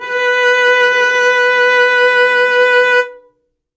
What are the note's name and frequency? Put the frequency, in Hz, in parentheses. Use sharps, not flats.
B4 (493.9 Hz)